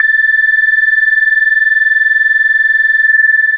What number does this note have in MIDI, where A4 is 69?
93